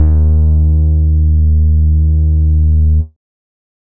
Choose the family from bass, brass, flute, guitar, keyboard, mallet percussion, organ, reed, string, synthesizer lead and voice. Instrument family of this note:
bass